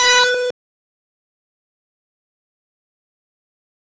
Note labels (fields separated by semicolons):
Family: bass; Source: synthesizer; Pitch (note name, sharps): B4; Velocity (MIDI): 100; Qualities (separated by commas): bright, distorted, fast decay